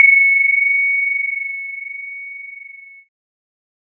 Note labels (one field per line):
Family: keyboard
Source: electronic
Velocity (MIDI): 75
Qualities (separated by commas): multiphonic